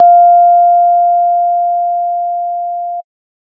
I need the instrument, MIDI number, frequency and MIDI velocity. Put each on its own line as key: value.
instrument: electronic organ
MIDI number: 77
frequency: 698.5 Hz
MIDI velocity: 25